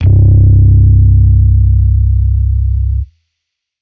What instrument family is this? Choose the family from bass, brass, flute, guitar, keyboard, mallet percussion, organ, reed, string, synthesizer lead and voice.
bass